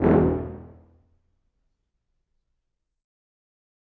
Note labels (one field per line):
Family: brass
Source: acoustic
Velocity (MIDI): 127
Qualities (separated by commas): bright, reverb